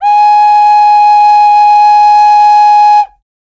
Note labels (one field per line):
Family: flute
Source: acoustic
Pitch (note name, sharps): G#5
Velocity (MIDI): 50